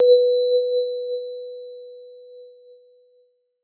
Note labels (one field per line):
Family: keyboard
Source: electronic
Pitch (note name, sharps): B4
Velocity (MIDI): 75